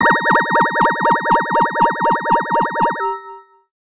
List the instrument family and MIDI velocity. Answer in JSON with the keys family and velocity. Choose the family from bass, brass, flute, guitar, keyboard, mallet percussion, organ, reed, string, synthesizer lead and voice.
{"family": "organ", "velocity": 25}